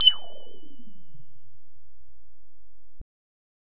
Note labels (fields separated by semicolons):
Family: bass; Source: synthesizer; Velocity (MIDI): 75; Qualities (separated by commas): bright, distorted